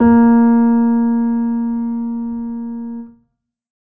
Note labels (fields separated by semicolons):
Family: keyboard; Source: acoustic; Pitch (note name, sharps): A#3; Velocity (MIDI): 50; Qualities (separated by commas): reverb